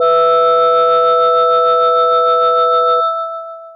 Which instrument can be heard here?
electronic mallet percussion instrument